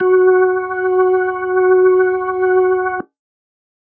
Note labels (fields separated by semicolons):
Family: organ; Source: electronic; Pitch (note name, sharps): F#4; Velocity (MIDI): 127